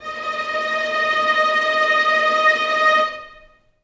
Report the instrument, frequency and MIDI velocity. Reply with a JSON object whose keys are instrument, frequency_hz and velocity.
{"instrument": "acoustic string instrument", "frequency_hz": 622.3, "velocity": 50}